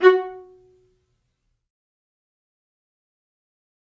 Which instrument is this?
acoustic string instrument